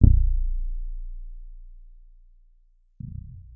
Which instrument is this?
electronic guitar